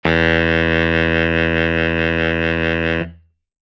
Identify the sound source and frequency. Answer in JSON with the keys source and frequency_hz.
{"source": "acoustic", "frequency_hz": 82.41}